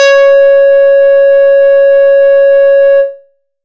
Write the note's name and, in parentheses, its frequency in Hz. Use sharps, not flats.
C#5 (554.4 Hz)